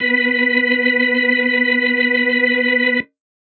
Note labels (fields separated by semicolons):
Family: organ; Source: electronic; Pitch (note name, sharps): B3; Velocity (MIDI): 50; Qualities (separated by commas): reverb